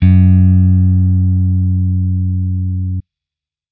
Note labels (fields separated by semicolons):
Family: bass; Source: electronic; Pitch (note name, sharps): F#2; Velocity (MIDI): 50